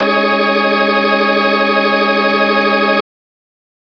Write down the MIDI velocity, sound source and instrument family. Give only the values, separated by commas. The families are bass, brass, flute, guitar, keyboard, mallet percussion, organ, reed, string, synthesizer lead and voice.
127, electronic, organ